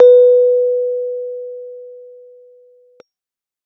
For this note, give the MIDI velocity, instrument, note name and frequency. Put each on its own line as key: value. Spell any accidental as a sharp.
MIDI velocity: 50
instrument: electronic keyboard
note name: B4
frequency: 493.9 Hz